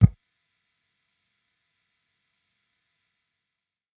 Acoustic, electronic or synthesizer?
electronic